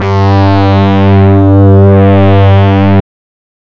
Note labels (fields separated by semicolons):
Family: reed; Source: synthesizer; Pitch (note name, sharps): G2; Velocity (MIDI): 127; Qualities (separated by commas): distorted, non-linear envelope